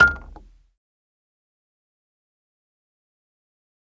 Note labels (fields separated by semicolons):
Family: mallet percussion; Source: acoustic; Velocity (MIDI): 25; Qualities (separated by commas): fast decay, percussive, reverb